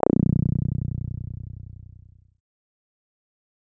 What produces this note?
synthesizer lead